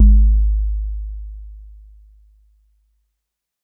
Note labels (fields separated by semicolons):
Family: mallet percussion; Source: acoustic; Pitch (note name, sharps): G#1; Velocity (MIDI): 50; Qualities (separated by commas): dark